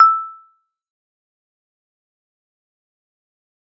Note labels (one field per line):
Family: mallet percussion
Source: acoustic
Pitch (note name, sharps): E6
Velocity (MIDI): 50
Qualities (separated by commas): fast decay, percussive